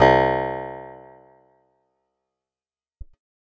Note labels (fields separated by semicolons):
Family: guitar; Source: acoustic; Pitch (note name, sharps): C2; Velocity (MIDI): 25; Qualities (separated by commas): fast decay